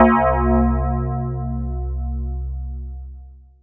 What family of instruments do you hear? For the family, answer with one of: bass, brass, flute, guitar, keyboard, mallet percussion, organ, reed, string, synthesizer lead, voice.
mallet percussion